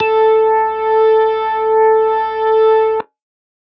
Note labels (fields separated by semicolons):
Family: organ; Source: electronic; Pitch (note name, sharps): A4; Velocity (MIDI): 50